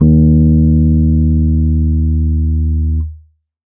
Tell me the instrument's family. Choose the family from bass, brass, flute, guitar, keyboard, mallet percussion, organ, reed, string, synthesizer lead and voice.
keyboard